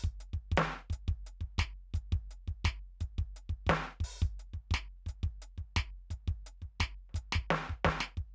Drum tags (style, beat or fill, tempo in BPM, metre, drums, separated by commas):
rock, beat, 115 BPM, 4/4, closed hi-hat, open hi-hat, hi-hat pedal, snare, kick